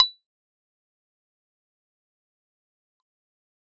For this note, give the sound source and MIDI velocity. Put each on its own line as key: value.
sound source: electronic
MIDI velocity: 75